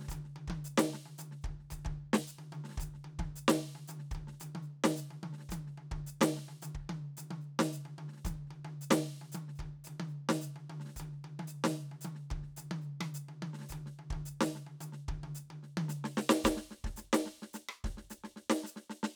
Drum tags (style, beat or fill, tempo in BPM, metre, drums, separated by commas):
prog rock, beat, 110 BPM, 5/4, hi-hat pedal, snare, cross-stick, high tom, kick